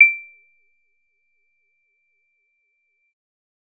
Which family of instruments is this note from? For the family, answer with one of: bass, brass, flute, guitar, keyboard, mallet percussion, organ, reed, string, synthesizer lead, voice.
bass